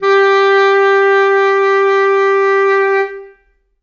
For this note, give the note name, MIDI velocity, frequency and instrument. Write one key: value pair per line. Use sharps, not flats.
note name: G4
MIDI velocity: 75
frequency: 392 Hz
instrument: acoustic reed instrument